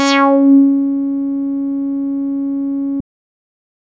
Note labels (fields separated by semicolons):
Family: bass; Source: synthesizer; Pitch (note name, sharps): C#4; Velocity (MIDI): 100; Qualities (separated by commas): distorted